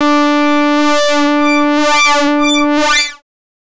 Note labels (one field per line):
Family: bass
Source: synthesizer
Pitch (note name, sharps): D4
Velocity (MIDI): 25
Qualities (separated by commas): distorted, non-linear envelope